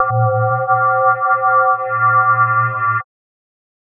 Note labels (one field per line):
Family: mallet percussion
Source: electronic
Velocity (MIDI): 75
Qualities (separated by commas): multiphonic, non-linear envelope